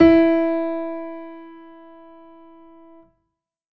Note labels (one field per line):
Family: keyboard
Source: acoustic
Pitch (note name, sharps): E4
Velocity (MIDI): 100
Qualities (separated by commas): reverb